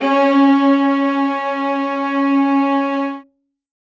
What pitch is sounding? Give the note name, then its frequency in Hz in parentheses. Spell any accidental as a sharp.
C#4 (277.2 Hz)